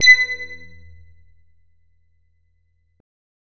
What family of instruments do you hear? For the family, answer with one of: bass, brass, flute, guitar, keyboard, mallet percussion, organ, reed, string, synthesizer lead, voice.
bass